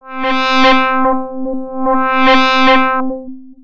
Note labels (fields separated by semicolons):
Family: bass; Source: synthesizer; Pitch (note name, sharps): C4; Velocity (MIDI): 75; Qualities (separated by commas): distorted, long release, tempo-synced